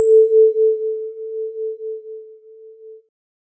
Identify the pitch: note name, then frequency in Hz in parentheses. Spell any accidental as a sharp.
A4 (440 Hz)